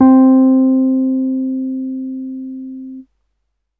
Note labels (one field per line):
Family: keyboard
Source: electronic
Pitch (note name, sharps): C4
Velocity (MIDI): 75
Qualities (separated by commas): dark